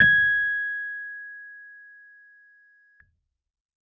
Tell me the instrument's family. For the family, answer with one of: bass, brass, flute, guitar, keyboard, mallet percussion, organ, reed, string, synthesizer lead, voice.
keyboard